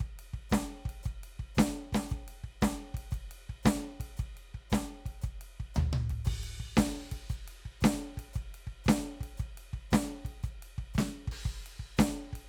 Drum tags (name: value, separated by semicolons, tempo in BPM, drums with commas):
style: rock; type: beat; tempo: 115 BPM; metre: 4/4; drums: crash, ride, hi-hat pedal, snare, high tom, floor tom, kick